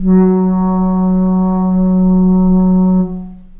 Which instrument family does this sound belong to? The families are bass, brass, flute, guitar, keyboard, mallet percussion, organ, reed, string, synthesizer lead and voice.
flute